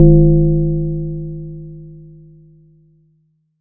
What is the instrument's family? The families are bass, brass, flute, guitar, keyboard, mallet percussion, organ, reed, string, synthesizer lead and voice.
mallet percussion